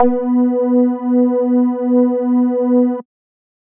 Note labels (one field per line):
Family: bass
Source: synthesizer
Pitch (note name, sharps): B3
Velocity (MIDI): 75